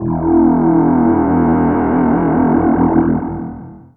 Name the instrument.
synthesizer voice